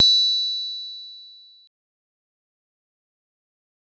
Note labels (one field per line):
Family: mallet percussion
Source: acoustic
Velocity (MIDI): 25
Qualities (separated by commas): fast decay, reverb